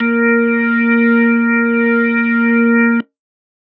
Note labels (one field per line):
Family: organ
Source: electronic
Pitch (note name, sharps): A#3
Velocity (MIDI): 127